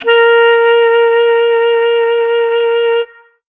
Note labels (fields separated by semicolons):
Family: reed; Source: acoustic; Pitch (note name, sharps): A#4; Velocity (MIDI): 25